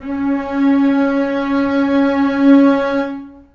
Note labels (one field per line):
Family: string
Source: acoustic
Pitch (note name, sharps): C#4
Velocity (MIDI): 25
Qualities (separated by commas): long release, reverb